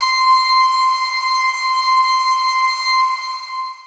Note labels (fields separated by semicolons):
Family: guitar; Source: electronic; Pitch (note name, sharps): C6; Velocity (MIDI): 25; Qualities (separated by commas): bright, long release